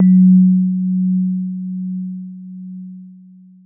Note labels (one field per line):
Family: keyboard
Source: electronic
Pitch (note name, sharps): F#3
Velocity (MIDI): 100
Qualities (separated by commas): dark, long release